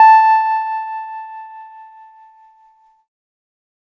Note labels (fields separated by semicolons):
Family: keyboard; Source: electronic; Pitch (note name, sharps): A5; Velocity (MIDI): 75; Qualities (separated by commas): distorted